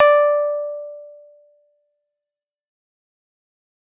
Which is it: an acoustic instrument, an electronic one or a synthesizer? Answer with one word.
electronic